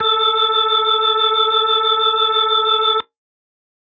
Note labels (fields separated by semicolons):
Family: organ; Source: electronic; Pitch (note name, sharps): A4; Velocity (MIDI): 127; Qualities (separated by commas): bright